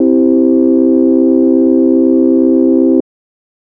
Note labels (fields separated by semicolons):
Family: organ; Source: electronic; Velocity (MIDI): 75